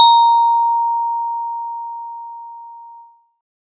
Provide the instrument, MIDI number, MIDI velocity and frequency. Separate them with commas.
acoustic mallet percussion instrument, 82, 75, 932.3 Hz